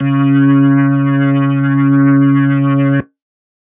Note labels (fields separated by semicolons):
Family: organ; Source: electronic; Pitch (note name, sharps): C#3; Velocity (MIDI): 100; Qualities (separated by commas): distorted